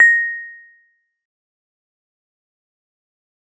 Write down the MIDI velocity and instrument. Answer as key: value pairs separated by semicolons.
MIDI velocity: 75; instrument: acoustic mallet percussion instrument